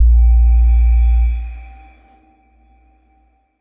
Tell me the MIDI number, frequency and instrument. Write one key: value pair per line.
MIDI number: 34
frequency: 58.27 Hz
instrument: electronic mallet percussion instrument